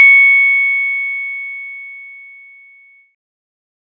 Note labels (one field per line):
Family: bass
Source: synthesizer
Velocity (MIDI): 25